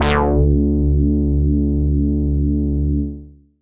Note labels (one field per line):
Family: bass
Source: synthesizer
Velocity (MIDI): 75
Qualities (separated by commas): distorted, tempo-synced